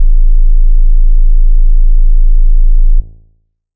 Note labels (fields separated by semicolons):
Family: bass; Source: synthesizer; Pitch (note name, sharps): A0; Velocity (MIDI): 75; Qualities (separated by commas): dark